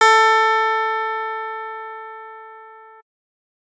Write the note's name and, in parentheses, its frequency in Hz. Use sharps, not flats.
A4 (440 Hz)